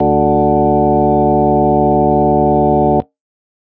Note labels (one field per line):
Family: organ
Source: electronic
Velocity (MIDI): 100